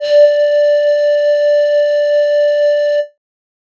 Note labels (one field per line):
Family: flute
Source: synthesizer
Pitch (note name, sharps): D5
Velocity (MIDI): 100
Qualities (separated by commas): distorted